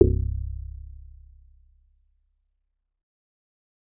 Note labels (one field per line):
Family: bass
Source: synthesizer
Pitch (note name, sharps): C1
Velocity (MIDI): 127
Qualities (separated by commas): dark